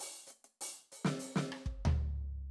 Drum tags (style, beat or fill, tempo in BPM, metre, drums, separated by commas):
funk, fill, 95 BPM, 4/4, closed hi-hat, open hi-hat, hi-hat pedal, snare, cross-stick, floor tom, kick